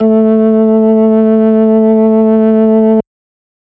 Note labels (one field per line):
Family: organ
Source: electronic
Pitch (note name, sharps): A3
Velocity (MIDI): 127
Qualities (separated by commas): distorted